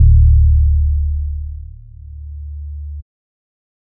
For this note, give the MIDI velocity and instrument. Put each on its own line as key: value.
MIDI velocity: 25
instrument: synthesizer bass